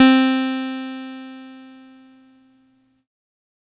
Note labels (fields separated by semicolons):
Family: keyboard; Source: electronic; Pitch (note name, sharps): C4; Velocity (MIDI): 50; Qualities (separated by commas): bright, distorted